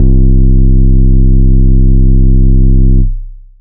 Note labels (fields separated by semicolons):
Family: bass; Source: synthesizer; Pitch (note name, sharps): C1; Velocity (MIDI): 75; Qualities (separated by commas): long release